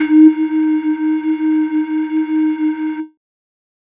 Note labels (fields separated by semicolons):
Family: flute; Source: synthesizer; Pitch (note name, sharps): D#4; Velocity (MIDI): 75; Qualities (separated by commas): distorted